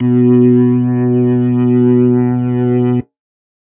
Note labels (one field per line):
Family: organ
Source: electronic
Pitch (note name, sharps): B2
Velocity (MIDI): 100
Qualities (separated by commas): distorted